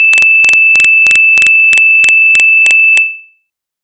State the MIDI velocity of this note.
100